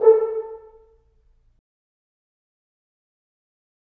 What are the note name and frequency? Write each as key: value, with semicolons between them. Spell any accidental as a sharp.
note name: A4; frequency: 440 Hz